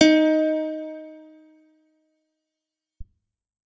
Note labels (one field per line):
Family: guitar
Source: electronic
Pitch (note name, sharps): D#4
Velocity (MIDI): 127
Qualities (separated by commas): bright, fast decay, reverb